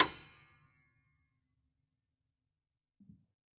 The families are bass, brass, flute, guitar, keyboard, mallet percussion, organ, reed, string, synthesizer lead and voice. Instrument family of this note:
keyboard